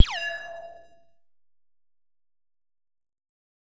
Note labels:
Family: bass; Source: synthesizer; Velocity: 127; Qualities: bright, distorted, percussive

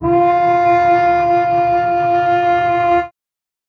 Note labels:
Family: string; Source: acoustic; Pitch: F4; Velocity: 25; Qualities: reverb

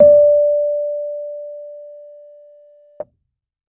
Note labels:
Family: keyboard; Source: electronic; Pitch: D5; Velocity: 50

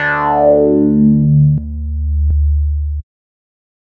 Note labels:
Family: bass; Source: synthesizer; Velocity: 25; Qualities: distorted

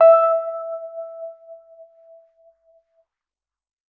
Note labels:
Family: keyboard; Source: electronic; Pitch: E5; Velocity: 100; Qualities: non-linear envelope

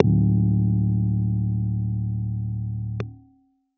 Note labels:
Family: keyboard; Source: electronic; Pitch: D1; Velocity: 25; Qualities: dark

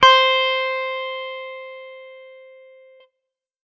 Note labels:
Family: guitar; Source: electronic; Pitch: C5; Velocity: 100; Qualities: distorted

